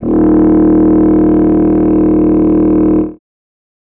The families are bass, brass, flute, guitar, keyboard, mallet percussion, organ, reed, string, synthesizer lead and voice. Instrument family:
reed